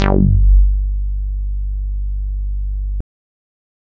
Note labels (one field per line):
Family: bass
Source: synthesizer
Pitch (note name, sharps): G1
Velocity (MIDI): 50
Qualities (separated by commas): distorted